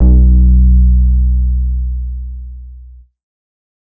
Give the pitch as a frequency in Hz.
61.74 Hz